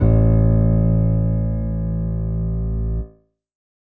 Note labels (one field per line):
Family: keyboard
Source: electronic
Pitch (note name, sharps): A1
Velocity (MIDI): 25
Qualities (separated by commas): reverb